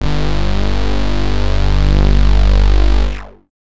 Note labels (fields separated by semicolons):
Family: bass; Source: synthesizer; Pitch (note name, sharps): G1; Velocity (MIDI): 127; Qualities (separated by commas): bright, distorted